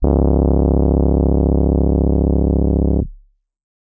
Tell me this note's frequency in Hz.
34.65 Hz